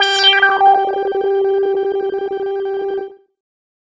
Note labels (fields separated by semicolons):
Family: bass; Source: synthesizer; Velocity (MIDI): 50; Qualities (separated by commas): distorted, non-linear envelope